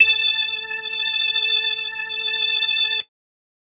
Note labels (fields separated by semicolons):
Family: organ; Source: electronic; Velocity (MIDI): 100; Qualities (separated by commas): bright